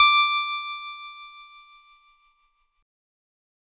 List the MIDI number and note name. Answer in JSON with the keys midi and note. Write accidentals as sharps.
{"midi": 86, "note": "D6"}